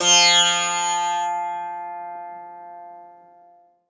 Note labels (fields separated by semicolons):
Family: guitar; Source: acoustic; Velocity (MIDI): 50; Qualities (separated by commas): bright, multiphonic, reverb